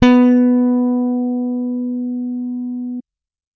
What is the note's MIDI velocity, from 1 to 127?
127